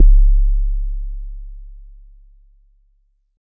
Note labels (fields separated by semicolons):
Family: mallet percussion; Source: acoustic; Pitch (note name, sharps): C#1; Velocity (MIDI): 25